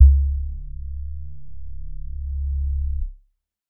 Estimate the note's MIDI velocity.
50